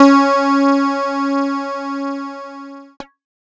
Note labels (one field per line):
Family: keyboard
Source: electronic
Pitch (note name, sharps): C#4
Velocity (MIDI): 127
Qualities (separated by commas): bright, distorted